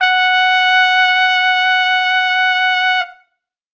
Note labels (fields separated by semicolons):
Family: brass; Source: acoustic; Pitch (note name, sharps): F#5; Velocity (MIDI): 75